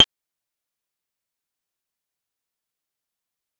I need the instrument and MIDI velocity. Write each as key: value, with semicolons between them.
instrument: synthesizer bass; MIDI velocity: 127